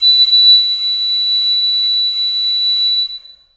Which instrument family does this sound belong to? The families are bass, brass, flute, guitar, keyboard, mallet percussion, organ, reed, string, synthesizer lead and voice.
flute